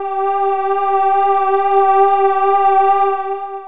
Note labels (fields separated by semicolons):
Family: voice; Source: synthesizer; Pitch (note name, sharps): G4; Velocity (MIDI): 75; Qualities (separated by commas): distorted, long release